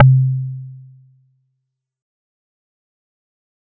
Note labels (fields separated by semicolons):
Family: mallet percussion; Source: acoustic; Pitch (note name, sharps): C3; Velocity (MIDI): 100; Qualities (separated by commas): fast decay